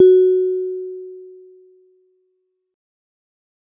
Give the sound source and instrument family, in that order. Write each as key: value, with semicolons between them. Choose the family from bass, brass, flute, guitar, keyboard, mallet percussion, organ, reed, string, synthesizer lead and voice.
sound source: acoustic; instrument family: mallet percussion